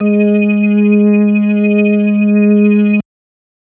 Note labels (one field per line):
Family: organ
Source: electronic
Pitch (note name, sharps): G#3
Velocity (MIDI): 100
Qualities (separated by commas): distorted